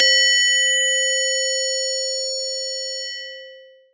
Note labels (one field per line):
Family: mallet percussion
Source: acoustic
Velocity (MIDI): 127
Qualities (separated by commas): bright, distorted, long release